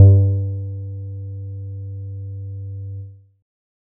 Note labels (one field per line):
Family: guitar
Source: synthesizer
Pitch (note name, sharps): G2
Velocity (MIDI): 50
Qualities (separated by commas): dark